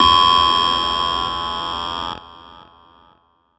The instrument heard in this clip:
electronic keyboard